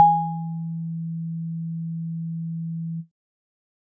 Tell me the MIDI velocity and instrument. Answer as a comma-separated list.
127, electronic keyboard